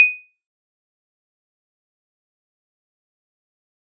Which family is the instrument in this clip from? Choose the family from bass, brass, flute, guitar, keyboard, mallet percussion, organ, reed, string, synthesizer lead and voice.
mallet percussion